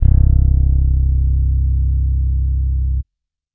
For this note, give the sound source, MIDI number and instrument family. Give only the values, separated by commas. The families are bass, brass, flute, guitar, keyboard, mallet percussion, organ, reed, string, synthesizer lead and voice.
electronic, 24, bass